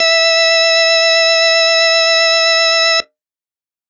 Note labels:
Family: organ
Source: electronic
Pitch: E5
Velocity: 25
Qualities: bright

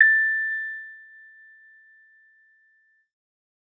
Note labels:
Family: keyboard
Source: electronic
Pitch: A6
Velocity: 25

